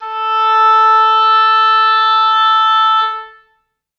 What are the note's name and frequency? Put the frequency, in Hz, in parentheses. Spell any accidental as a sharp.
A4 (440 Hz)